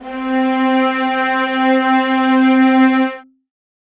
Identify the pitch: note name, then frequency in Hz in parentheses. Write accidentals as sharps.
C4 (261.6 Hz)